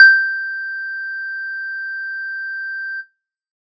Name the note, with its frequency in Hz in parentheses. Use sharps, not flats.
G6 (1568 Hz)